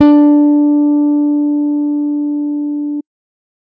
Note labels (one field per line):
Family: bass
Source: electronic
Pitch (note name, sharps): D4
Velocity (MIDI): 100